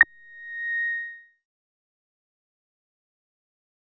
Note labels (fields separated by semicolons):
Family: bass; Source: synthesizer; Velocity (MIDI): 25; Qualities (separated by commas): fast decay